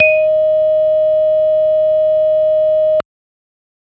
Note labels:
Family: organ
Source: electronic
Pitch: D#5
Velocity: 50

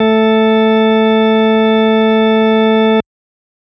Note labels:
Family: organ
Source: electronic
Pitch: A3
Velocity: 50

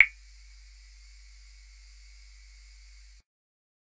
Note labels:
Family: bass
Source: synthesizer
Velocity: 127

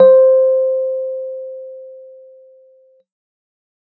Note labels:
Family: keyboard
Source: electronic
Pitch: C5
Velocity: 25

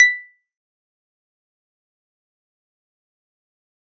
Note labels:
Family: keyboard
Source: electronic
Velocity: 127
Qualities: fast decay, percussive

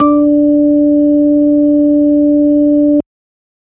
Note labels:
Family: organ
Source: electronic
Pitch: D4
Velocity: 127

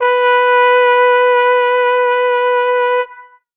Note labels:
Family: brass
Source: acoustic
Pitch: B4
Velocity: 50

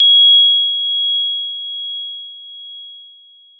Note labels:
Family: keyboard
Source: electronic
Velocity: 100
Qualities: bright, long release

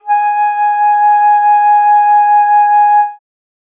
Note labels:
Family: flute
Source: acoustic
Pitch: G#5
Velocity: 25

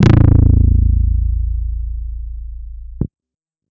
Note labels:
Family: guitar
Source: electronic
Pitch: A0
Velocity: 100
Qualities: bright, distorted

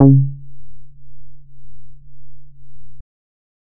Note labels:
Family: bass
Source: synthesizer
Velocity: 75

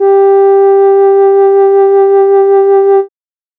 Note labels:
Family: keyboard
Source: synthesizer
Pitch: G4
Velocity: 50

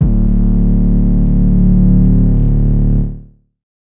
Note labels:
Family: synthesizer lead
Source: synthesizer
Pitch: D1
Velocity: 25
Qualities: distorted, multiphonic, non-linear envelope

